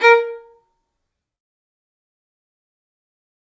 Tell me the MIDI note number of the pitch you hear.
70